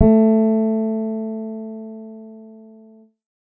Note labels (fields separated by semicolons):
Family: keyboard; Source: synthesizer; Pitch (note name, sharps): A3; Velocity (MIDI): 25; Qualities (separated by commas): dark